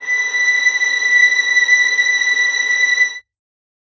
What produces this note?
acoustic string instrument